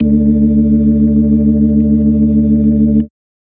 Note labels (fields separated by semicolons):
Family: organ; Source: electronic; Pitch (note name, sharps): D2; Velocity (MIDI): 100; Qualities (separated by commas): dark